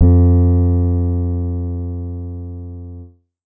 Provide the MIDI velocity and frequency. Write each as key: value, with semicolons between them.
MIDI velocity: 25; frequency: 87.31 Hz